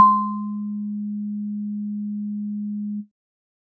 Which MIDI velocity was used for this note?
127